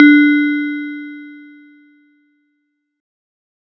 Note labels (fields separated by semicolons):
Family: mallet percussion; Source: acoustic; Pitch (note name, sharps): D4; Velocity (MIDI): 50